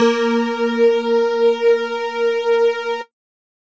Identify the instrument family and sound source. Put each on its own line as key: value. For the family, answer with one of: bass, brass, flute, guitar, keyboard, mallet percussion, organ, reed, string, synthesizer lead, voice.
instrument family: mallet percussion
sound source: electronic